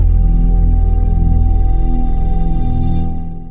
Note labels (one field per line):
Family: synthesizer lead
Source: synthesizer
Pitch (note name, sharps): E0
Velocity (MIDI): 100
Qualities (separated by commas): long release